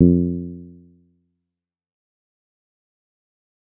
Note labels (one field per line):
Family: bass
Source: synthesizer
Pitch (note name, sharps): F2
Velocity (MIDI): 75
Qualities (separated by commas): dark, fast decay, percussive